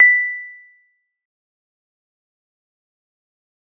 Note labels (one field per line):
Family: mallet percussion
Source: acoustic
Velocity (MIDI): 100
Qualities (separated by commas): fast decay, percussive